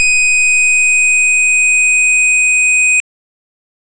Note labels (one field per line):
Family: organ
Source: electronic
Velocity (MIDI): 100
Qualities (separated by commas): bright